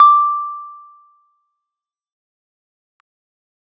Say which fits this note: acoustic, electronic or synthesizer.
electronic